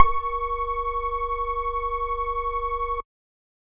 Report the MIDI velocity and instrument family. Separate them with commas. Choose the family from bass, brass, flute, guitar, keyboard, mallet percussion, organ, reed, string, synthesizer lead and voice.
75, bass